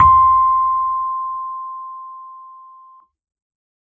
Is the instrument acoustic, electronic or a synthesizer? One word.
electronic